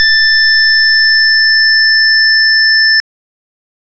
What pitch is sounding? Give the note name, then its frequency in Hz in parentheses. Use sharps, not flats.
A6 (1760 Hz)